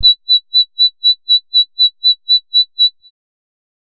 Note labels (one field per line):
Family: bass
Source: synthesizer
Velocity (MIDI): 50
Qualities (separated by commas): bright, distorted, tempo-synced